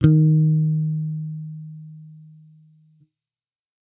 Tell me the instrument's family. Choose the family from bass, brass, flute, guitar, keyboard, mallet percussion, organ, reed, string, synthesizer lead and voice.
bass